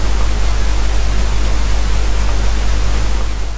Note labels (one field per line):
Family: keyboard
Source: electronic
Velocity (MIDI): 127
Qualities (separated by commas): distorted, long release